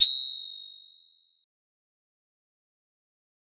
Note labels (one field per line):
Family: mallet percussion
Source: acoustic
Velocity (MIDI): 25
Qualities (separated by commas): bright, fast decay